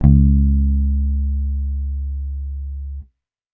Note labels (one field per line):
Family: bass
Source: electronic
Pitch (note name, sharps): C#2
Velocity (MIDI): 50